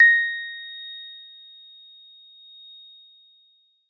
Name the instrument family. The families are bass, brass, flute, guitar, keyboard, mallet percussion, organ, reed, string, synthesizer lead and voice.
mallet percussion